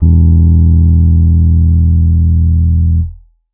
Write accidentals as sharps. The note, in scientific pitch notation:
E1